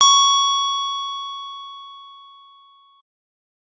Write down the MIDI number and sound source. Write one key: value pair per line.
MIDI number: 85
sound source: electronic